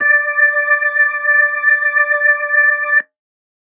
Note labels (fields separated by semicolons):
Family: organ; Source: electronic; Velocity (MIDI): 127